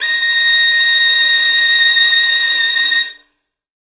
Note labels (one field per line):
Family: string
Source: acoustic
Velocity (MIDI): 50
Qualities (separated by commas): bright, reverb